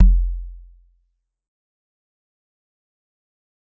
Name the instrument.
acoustic mallet percussion instrument